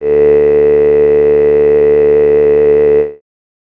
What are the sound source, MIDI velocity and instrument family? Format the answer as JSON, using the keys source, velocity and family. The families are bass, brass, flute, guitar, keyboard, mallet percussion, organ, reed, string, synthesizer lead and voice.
{"source": "synthesizer", "velocity": 25, "family": "voice"}